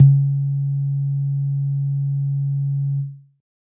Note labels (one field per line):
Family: keyboard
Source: electronic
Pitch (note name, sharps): C#3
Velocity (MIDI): 100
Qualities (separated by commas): dark